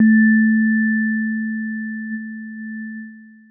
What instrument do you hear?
electronic keyboard